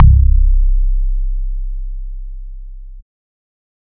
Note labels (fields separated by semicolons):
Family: bass; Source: synthesizer; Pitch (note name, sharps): C1; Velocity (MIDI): 127